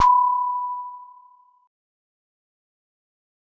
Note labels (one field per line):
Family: mallet percussion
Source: acoustic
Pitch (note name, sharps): B5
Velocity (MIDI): 25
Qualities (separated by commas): fast decay